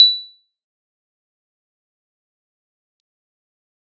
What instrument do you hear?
electronic keyboard